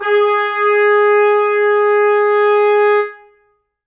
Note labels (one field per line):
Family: brass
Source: acoustic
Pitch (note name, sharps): G#4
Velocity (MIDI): 50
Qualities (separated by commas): reverb